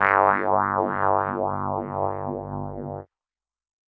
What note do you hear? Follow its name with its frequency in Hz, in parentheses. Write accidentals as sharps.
G1 (49 Hz)